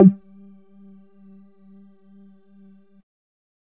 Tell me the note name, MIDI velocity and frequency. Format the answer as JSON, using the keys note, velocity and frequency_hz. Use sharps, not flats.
{"note": "G3", "velocity": 25, "frequency_hz": 196}